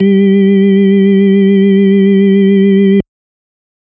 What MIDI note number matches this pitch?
55